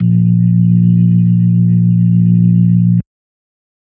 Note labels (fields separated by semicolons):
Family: organ; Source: electronic; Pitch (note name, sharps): A#1; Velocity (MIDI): 127; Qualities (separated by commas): dark